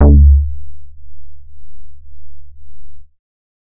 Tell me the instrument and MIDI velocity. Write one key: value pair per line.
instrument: synthesizer bass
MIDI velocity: 75